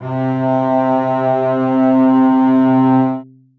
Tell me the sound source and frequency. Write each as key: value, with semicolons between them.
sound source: acoustic; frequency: 130.8 Hz